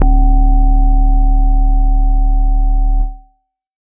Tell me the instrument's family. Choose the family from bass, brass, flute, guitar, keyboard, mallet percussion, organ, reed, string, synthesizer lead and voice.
keyboard